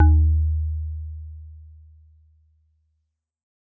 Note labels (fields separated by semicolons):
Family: mallet percussion; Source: acoustic; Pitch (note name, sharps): D#2; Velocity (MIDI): 25